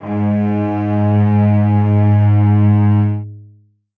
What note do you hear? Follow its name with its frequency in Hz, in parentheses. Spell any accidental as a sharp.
G#2 (103.8 Hz)